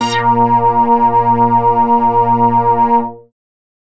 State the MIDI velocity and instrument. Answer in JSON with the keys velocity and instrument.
{"velocity": 100, "instrument": "synthesizer bass"}